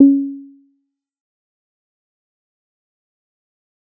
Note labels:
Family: bass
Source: synthesizer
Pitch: C#4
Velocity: 50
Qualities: dark, fast decay, percussive

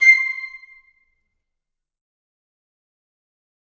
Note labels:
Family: reed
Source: acoustic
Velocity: 50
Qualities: fast decay, percussive, reverb

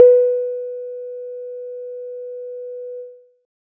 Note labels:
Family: guitar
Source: synthesizer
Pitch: B4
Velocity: 25

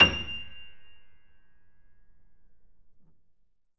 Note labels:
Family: keyboard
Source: acoustic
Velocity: 75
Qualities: reverb

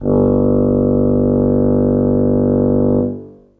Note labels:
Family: reed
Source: acoustic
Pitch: G1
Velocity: 25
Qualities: reverb

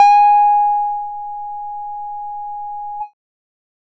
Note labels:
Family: bass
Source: synthesizer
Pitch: G#5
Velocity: 100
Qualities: distorted

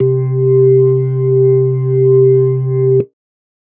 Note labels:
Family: keyboard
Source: electronic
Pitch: C3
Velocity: 100

